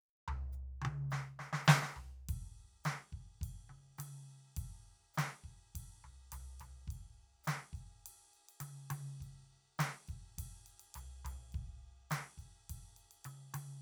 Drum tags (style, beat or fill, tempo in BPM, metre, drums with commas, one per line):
Motown
beat
104 BPM
4/4
ride, hi-hat pedal, snare, high tom, floor tom, kick